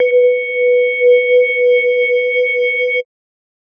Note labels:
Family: mallet percussion; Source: synthesizer; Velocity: 25; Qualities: multiphonic, non-linear envelope

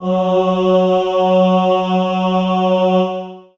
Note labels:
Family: voice; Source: acoustic; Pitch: F#3; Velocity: 25; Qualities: long release, reverb

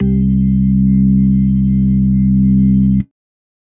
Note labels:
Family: organ; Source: electronic; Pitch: C2; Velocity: 100; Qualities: dark

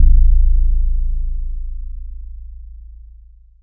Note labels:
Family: mallet percussion; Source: electronic; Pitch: A0; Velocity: 25; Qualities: long release

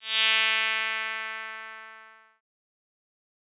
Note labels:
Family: bass; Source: synthesizer; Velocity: 50; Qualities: bright, distorted, fast decay

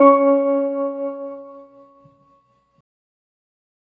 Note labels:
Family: organ; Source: electronic; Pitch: C#4; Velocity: 100

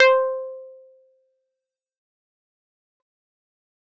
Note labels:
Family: keyboard; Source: electronic; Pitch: C5; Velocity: 100; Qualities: distorted, fast decay, percussive

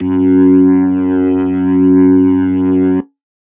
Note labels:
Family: organ; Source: electronic; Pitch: F#2; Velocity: 75; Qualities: distorted

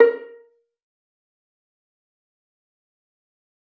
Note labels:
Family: string; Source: acoustic; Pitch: A#4; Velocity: 127; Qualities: fast decay, percussive, reverb

